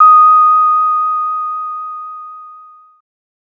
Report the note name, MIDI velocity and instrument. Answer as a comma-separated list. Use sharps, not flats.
D#6, 75, synthesizer bass